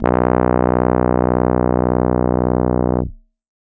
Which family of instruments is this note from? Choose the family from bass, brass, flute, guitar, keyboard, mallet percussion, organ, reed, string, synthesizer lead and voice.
keyboard